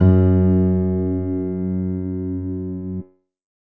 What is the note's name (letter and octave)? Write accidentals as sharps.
F#2